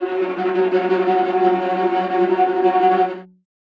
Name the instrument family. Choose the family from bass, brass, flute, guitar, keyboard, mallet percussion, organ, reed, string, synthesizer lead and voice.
string